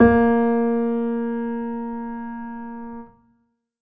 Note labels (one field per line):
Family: keyboard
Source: acoustic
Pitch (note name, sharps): A#3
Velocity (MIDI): 50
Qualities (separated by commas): reverb